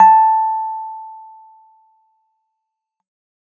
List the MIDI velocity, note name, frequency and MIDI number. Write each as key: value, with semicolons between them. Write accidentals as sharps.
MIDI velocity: 50; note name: A5; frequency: 880 Hz; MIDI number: 81